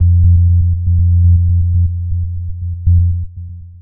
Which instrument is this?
synthesizer lead